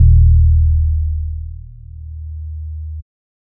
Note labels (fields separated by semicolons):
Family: bass; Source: synthesizer; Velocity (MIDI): 100